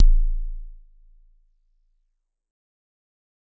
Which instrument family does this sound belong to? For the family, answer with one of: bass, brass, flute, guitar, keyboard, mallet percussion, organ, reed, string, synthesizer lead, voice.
mallet percussion